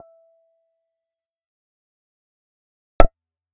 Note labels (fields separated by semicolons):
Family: bass; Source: synthesizer; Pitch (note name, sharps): E5; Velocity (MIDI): 25; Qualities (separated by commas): dark, reverb